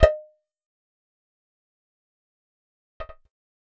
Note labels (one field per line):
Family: bass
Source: synthesizer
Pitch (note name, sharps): D#5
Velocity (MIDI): 25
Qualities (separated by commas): fast decay, percussive